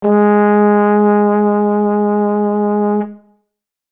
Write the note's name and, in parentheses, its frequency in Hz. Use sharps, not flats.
G#3 (207.7 Hz)